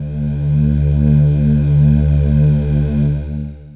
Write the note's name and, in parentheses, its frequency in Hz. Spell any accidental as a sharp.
D2 (73.42 Hz)